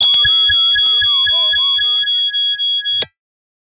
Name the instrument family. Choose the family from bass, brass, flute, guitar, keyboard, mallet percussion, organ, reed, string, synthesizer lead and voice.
guitar